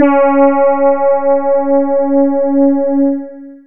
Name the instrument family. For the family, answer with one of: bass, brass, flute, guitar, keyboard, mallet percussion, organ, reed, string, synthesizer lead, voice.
voice